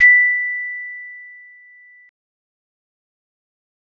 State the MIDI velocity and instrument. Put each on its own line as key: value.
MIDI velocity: 25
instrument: acoustic mallet percussion instrument